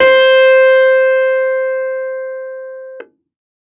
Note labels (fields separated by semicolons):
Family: keyboard; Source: electronic; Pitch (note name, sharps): C5; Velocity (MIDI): 127; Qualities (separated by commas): distorted